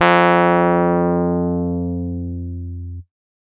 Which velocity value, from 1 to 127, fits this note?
127